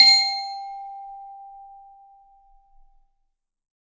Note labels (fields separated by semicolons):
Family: mallet percussion; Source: acoustic; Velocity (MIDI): 50; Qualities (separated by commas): reverb